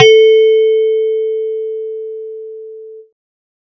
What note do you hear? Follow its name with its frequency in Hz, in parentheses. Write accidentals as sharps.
A4 (440 Hz)